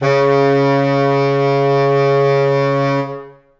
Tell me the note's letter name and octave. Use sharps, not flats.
C#3